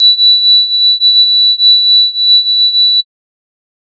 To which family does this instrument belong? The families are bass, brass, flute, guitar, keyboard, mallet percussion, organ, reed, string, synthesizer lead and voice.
mallet percussion